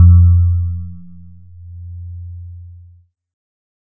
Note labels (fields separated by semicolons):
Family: keyboard; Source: electronic; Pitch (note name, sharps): F2; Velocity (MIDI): 50